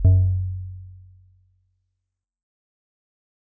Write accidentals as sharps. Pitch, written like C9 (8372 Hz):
F#2 (92.5 Hz)